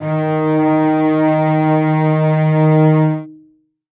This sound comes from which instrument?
acoustic string instrument